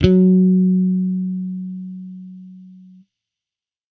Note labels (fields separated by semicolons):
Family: bass; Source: electronic; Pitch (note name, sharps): F#3; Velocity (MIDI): 127; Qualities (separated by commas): distorted